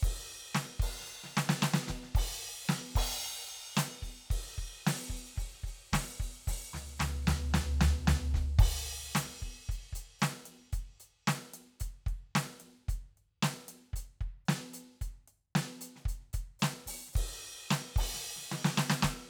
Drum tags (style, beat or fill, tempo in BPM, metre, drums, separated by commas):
rock, beat, 112 BPM, 4/4, crash, closed hi-hat, open hi-hat, hi-hat pedal, snare, floor tom, kick